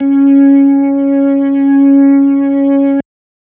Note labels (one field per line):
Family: organ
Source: electronic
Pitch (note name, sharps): C#4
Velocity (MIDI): 50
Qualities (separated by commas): distorted